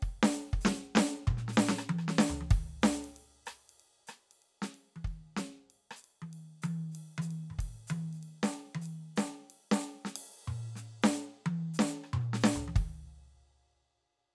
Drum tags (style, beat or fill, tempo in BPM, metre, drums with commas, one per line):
rock
beat
95 BPM
4/4
ride, hi-hat pedal, snare, cross-stick, high tom, mid tom, floor tom, kick